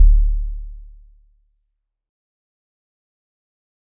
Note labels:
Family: guitar; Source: synthesizer; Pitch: D1; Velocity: 50; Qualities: dark, fast decay

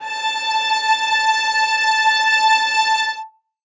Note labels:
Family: string; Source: acoustic; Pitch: A5; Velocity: 50; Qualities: reverb

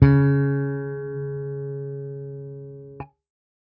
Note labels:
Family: bass; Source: electronic; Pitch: C#3; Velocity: 100

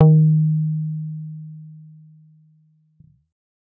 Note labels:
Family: bass; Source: synthesizer; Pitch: D#3; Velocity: 75; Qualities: dark

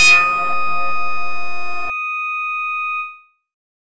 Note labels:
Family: bass; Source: synthesizer; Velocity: 100; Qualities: bright, distorted

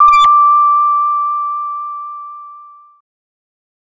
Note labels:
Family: bass; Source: synthesizer; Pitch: D6; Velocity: 100; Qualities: distorted

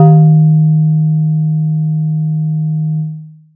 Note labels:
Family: mallet percussion; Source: acoustic; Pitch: D#3; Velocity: 100; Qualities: long release

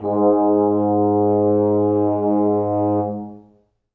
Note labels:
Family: brass; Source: acoustic; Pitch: G#2; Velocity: 25; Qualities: dark, reverb

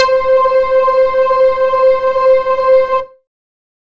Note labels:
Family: bass; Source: synthesizer; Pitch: C5; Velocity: 100

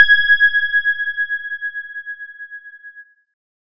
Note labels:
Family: keyboard; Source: electronic; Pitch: G#6; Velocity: 50

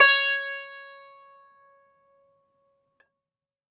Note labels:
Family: guitar; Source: acoustic; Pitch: C#5; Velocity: 50; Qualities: bright, multiphonic, reverb

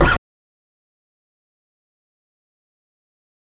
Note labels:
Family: bass; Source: electronic; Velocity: 100; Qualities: fast decay, percussive, reverb

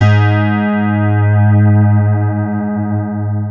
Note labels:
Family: guitar; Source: electronic; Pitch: G#2; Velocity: 25; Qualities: long release, multiphonic, non-linear envelope

